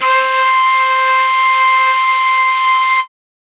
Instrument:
acoustic flute